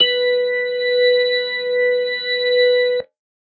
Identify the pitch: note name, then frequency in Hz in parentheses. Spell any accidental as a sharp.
B4 (493.9 Hz)